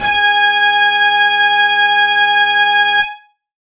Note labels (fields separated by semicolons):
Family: guitar; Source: electronic; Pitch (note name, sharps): G#5; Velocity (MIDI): 50; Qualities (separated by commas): distorted